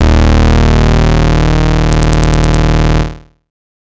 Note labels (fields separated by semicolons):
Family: bass; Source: synthesizer; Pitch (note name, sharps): D#1; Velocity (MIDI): 75; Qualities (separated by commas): bright, distorted